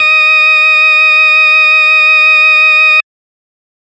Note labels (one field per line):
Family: organ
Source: electronic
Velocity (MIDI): 100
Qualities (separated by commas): distorted